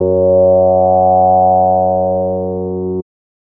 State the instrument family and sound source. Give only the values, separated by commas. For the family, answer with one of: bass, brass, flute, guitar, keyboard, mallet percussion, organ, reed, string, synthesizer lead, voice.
bass, synthesizer